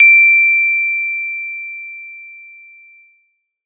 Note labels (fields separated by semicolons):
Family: mallet percussion; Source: acoustic; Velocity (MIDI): 127